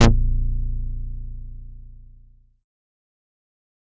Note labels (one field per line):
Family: bass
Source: synthesizer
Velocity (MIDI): 127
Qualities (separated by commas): distorted, fast decay